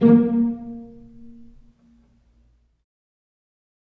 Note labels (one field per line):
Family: string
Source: acoustic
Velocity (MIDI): 75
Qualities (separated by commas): dark, reverb